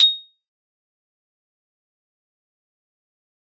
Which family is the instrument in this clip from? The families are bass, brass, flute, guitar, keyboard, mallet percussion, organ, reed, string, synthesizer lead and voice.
mallet percussion